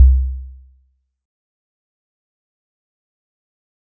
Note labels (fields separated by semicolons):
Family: mallet percussion; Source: acoustic; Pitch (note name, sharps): C2; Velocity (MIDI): 25; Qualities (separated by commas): fast decay, percussive